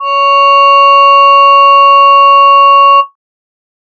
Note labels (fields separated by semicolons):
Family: voice; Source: synthesizer; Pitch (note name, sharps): C#5; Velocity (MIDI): 100